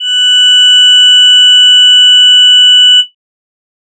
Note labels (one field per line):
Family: voice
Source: synthesizer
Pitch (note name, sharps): F#6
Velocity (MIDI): 127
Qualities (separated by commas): bright